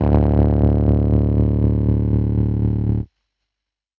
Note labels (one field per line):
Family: keyboard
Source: electronic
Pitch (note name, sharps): D1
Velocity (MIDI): 100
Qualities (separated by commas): distorted, tempo-synced